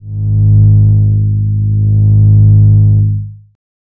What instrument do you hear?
synthesizer bass